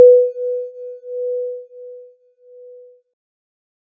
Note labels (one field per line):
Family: keyboard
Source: synthesizer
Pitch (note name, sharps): B4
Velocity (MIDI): 75